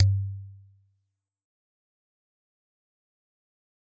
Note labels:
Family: mallet percussion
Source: acoustic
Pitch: G2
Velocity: 127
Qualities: fast decay, percussive

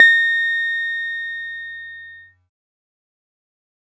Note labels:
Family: keyboard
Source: electronic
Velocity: 127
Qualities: fast decay

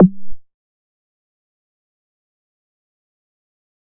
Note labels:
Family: bass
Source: synthesizer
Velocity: 25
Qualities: fast decay, percussive

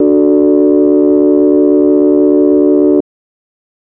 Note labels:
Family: organ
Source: electronic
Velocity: 127

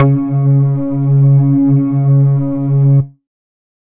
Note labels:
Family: bass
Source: synthesizer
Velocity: 50

